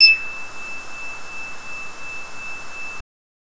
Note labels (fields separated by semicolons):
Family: bass; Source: synthesizer; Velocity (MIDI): 100; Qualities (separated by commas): bright, distorted